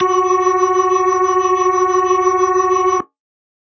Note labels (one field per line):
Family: organ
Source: electronic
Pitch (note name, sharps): F#4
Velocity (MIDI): 100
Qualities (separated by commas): bright